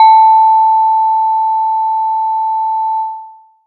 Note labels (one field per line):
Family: mallet percussion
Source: acoustic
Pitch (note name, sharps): A5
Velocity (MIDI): 100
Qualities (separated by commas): long release